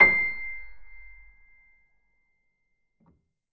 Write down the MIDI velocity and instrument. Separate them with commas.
25, acoustic keyboard